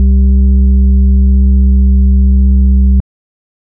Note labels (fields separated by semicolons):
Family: organ; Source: electronic; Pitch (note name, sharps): C2; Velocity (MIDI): 100; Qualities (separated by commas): dark